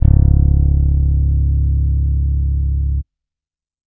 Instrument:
electronic bass